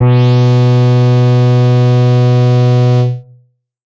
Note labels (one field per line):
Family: bass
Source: synthesizer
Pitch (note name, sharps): B2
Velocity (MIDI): 25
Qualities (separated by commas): distorted